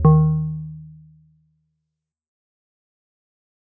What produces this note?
acoustic mallet percussion instrument